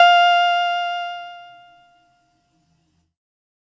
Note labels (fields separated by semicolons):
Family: keyboard; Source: electronic; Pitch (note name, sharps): F5; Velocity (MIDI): 75; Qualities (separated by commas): distorted